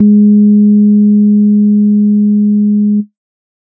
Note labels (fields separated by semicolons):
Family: organ; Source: electronic; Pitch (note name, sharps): G#3; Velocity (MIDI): 100; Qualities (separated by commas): dark